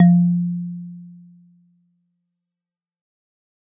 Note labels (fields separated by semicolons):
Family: mallet percussion; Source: acoustic; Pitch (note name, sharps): F3; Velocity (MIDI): 50; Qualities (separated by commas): fast decay